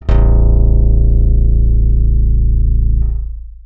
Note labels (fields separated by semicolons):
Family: bass; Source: synthesizer; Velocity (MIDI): 75; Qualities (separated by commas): dark, long release